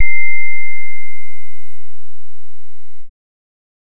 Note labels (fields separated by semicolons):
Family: bass; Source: synthesizer; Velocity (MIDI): 127